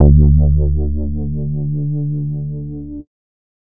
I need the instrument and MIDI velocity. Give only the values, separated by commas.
synthesizer bass, 50